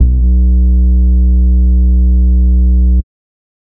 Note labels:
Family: bass; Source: synthesizer; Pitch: B1; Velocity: 50; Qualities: dark, distorted, tempo-synced

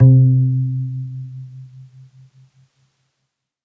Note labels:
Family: string; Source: acoustic; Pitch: C3; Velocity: 25; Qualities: reverb

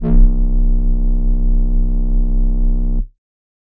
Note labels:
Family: flute; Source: synthesizer; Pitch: C1; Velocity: 50; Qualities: distorted

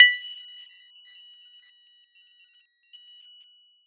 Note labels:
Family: mallet percussion; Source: acoustic; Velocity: 75; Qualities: multiphonic, percussive

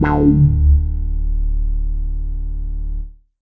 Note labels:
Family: bass; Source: synthesizer; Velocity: 50; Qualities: distorted, non-linear envelope

